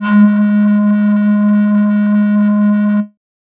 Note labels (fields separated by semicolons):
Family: flute; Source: synthesizer; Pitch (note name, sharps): G#3; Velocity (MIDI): 100; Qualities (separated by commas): distorted